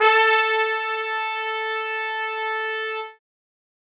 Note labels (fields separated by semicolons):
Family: brass; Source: acoustic; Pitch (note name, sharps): A4; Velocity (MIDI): 127; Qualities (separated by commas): reverb